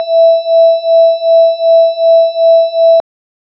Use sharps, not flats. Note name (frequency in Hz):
E5 (659.3 Hz)